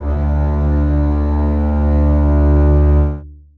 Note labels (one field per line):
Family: string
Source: acoustic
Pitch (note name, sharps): D2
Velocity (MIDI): 25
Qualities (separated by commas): long release, reverb